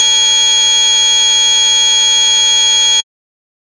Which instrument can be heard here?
synthesizer bass